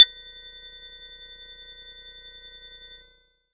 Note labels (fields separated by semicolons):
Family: bass; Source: synthesizer; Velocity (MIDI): 25; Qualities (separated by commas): multiphonic, percussive